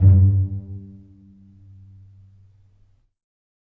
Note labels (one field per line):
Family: string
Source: acoustic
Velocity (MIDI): 75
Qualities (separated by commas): dark, reverb